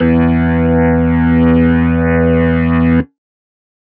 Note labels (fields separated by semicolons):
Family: organ; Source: electronic; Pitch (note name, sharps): E2; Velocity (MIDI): 25